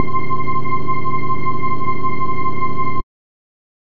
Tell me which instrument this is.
synthesizer bass